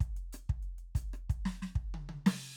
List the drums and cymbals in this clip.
crash, closed hi-hat, snare, cross-stick, high tom and kick